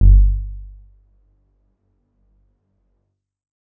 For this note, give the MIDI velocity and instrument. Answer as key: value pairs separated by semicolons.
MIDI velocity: 50; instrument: electronic keyboard